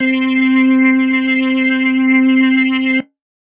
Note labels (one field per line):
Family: organ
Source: electronic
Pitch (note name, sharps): C4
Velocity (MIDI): 127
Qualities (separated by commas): distorted